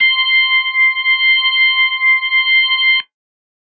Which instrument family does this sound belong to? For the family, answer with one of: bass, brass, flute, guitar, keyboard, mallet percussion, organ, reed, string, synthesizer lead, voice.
organ